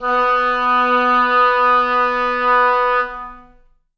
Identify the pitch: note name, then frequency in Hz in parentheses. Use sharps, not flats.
B3 (246.9 Hz)